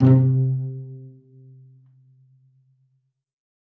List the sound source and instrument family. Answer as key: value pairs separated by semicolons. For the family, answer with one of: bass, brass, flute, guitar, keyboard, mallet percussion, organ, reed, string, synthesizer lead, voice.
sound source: acoustic; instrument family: string